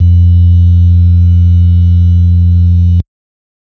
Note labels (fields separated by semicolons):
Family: organ; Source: electronic; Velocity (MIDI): 25